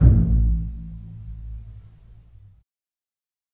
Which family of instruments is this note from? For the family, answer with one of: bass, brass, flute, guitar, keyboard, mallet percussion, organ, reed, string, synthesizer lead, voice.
string